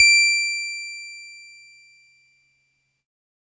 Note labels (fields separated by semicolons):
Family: keyboard; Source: electronic; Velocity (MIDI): 25; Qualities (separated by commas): bright